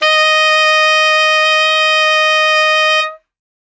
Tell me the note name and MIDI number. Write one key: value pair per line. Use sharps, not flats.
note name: D#5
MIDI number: 75